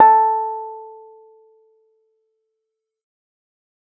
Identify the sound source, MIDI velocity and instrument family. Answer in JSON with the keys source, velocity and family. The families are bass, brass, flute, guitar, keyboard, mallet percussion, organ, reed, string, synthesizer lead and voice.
{"source": "electronic", "velocity": 25, "family": "keyboard"}